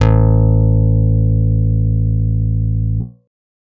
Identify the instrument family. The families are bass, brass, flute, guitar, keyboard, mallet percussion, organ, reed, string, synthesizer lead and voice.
guitar